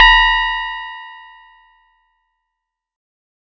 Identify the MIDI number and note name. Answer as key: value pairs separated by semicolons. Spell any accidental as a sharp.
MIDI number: 28; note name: E1